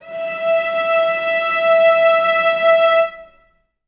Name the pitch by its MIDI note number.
76